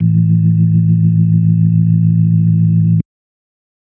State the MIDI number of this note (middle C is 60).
33